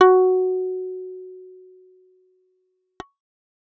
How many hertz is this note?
370 Hz